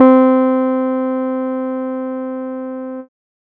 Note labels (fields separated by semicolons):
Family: keyboard; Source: electronic; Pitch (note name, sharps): C4; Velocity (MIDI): 50